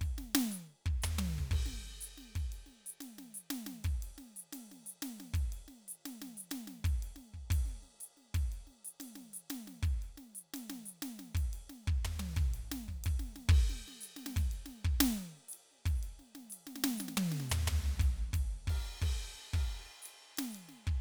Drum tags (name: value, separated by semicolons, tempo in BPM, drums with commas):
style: jazz; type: beat; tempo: 120 BPM; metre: 3/4; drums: crash, ride, hi-hat pedal, snare, high tom, floor tom, kick